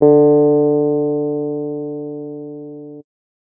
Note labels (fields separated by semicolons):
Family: keyboard; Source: electronic; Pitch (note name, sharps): D3; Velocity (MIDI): 50